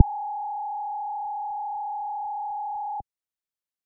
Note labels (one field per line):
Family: bass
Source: synthesizer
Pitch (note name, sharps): G#5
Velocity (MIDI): 25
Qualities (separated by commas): dark